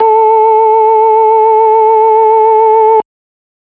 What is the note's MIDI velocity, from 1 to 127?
100